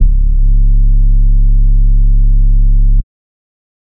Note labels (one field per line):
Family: bass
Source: synthesizer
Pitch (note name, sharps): C#1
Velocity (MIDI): 25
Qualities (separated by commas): dark, distorted, tempo-synced